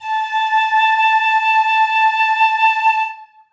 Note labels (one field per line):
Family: flute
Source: acoustic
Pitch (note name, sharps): A5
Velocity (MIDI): 127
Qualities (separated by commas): reverb